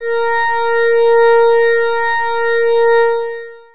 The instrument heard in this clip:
electronic organ